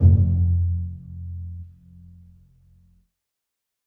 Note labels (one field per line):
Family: string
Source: acoustic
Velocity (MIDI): 127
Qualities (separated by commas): dark, reverb